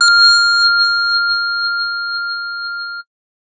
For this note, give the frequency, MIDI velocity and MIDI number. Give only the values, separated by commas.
1397 Hz, 127, 89